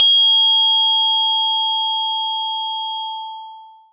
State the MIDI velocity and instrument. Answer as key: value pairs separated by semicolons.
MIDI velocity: 75; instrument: acoustic mallet percussion instrument